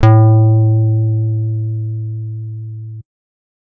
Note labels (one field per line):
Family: guitar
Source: electronic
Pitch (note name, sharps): A2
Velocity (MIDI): 25